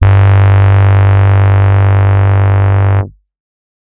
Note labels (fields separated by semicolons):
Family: keyboard; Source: electronic; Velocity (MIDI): 127